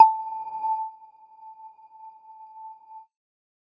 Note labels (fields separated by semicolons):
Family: mallet percussion; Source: electronic; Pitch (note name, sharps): A5; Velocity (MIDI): 75; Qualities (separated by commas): non-linear envelope